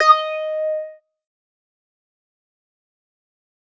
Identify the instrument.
synthesizer bass